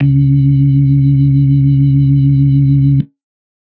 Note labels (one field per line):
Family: organ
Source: electronic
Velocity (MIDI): 25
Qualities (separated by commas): dark